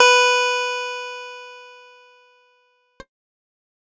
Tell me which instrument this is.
electronic keyboard